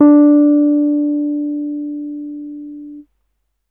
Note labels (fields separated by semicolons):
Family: keyboard; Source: electronic; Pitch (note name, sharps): D4; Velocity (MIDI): 75; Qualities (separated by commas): dark